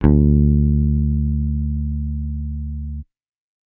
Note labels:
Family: bass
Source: electronic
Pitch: D2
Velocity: 127

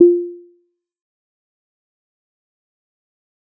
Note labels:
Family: bass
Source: synthesizer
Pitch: F4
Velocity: 50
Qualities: dark, fast decay, percussive

